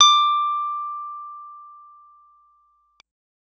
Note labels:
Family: keyboard; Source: electronic; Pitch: D6; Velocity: 100

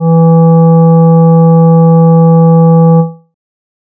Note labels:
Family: flute; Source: synthesizer; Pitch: E3; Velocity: 127; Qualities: dark

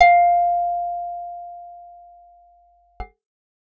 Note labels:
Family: guitar; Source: acoustic; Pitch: F5; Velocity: 100

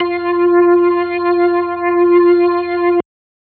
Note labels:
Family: organ; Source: electronic; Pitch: F4; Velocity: 75

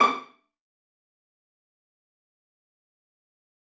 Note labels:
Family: string; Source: acoustic; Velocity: 100; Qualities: fast decay, percussive, reverb

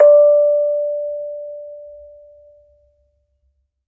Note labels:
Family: mallet percussion; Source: acoustic; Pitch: D5; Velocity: 75; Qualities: reverb

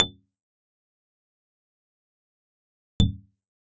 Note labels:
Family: guitar; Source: acoustic; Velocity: 127; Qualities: percussive

